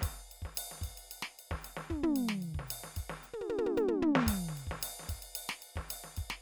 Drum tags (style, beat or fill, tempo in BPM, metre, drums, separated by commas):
songo, beat, 112 BPM, 4/4, ride, ride bell, hi-hat pedal, snare, mid tom, floor tom, kick